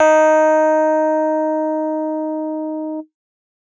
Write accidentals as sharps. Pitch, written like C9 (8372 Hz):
D#4 (311.1 Hz)